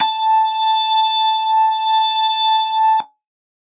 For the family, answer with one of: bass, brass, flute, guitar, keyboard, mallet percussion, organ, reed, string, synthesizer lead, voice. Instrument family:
organ